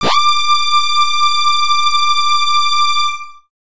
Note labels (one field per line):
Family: bass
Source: synthesizer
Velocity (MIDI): 127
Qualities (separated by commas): bright, distorted